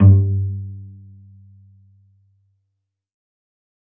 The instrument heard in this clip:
acoustic string instrument